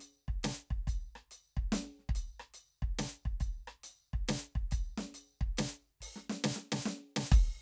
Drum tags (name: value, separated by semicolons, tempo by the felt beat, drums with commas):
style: rock; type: beat; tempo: 46.7 dotted-quarter beats per minute (140 eighth notes per minute); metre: 6/8; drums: closed hi-hat, percussion, snare, cross-stick, kick